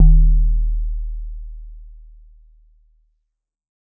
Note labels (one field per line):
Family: mallet percussion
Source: acoustic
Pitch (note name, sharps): D#1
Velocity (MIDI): 100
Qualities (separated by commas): dark